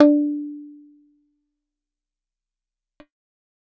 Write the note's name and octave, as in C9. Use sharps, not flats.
D4